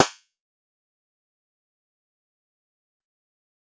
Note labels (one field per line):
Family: guitar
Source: synthesizer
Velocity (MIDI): 50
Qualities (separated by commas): fast decay, percussive